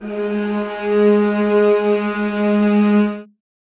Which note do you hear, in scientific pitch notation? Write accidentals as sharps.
G#3